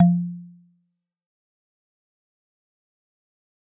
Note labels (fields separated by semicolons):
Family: mallet percussion; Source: acoustic; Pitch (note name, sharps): F3; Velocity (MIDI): 100; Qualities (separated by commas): dark, fast decay, percussive